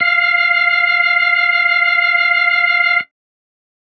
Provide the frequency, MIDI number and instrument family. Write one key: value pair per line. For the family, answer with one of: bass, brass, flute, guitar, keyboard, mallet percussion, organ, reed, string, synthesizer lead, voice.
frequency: 698.5 Hz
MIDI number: 77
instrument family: organ